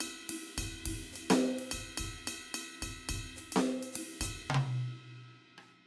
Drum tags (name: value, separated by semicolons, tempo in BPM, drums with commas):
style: ijexá; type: beat; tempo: 108 BPM; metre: 4/4; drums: ride, ride bell, hi-hat pedal, snare, cross-stick, high tom, kick